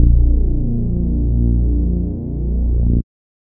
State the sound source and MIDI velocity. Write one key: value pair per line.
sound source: synthesizer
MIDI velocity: 75